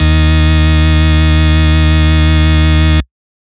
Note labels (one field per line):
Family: organ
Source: electronic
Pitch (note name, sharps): D#2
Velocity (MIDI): 25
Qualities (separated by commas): distorted